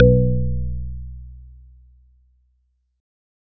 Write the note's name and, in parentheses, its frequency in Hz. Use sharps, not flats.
B1 (61.74 Hz)